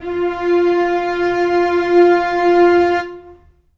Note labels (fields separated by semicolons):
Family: string; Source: acoustic; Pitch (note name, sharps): F4; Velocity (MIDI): 50; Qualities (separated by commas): reverb